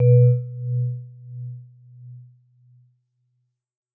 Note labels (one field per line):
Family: mallet percussion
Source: acoustic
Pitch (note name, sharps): B2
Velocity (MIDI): 50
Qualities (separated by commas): dark, non-linear envelope